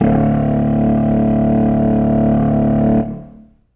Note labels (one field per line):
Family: reed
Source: acoustic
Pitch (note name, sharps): D1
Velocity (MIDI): 50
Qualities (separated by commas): long release, reverb